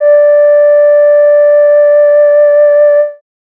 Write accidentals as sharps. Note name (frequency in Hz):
D5 (587.3 Hz)